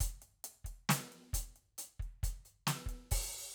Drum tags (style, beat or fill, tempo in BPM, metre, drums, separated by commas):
hip-hop, beat, 67 BPM, 4/4, closed hi-hat, open hi-hat, snare, kick